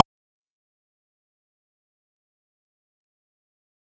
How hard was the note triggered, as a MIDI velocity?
127